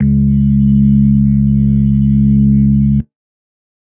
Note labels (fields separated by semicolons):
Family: organ; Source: electronic; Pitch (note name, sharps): C#2; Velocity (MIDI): 25; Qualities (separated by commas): dark